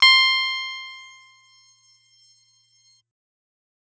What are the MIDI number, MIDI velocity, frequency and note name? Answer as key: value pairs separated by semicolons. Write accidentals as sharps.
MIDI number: 84; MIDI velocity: 127; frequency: 1047 Hz; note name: C6